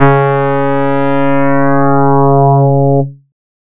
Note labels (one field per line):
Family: bass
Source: synthesizer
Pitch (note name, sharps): C#3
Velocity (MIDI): 100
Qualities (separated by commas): distorted